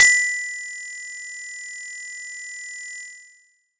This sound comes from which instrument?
acoustic mallet percussion instrument